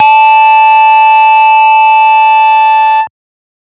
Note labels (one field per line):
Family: bass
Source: synthesizer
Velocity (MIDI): 50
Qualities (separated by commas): bright, distorted, multiphonic